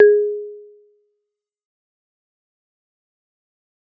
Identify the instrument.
acoustic mallet percussion instrument